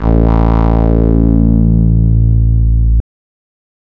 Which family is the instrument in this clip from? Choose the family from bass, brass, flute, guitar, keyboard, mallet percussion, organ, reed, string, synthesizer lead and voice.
bass